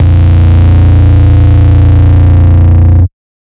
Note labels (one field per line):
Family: bass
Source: synthesizer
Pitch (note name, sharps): A#0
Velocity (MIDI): 100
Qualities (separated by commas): bright, distorted, multiphonic